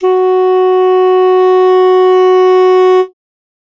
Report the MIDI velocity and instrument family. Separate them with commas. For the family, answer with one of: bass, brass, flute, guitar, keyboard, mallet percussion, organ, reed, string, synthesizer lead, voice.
127, reed